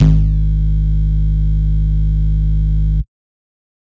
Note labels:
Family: bass; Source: synthesizer; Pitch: G#1; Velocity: 127; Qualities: bright, distorted

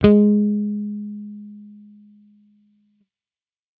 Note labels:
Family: bass; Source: electronic; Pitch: G#3; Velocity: 127

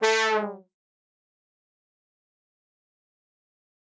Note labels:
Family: brass; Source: acoustic; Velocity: 75; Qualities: bright, fast decay, reverb

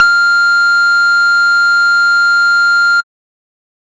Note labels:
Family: bass; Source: synthesizer; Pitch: F6; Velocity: 25; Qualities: distorted, tempo-synced

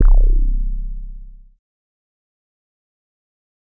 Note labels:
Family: bass; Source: synthesizer; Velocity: 25; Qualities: distorted, fast decay

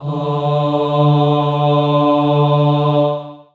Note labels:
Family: voice; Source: acoustic; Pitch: D3; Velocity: 25; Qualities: reverb

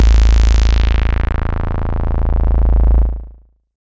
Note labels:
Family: bass; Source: synthesizer; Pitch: A0; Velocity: 100; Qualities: bright, distorted

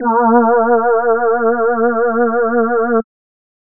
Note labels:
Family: voice; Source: synthesizer; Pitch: A#3; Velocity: 25

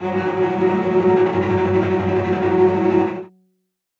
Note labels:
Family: string; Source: acoustic; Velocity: 127; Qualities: bright, non-linear envelope, reverb

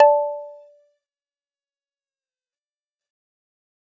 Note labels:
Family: mallet percussion; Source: acoustic; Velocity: 127; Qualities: fast decay, multiphonic, percussive

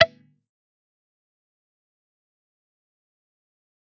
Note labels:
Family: guitar; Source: electronic; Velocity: 25; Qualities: fast decay, percussive

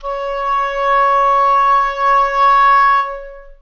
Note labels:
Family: reed; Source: acoustic; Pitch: C#5; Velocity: 50; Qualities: long release, reverb

